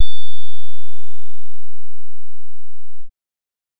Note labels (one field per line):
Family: bass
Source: synthesizer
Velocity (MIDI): 75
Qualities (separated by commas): distorted